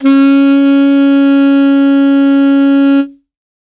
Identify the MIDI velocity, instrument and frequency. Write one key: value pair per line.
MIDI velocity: 25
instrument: acoustic reed instrument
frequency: 277.2 Hz